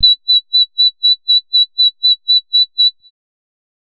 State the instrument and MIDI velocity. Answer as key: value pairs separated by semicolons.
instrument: synthesizer bass; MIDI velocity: 127